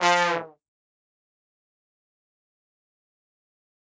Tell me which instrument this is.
acoustic brass instrument